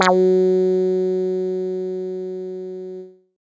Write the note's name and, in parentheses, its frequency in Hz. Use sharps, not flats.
F#3 (185 Hz)